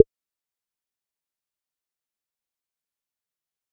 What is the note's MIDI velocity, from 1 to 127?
50